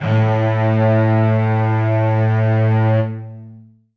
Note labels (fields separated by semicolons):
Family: string; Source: acoustic; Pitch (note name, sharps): A2; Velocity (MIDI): 100; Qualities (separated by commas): long release, reverb